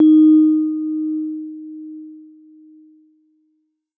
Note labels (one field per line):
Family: keyboard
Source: electronic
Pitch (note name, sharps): D#4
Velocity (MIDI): 50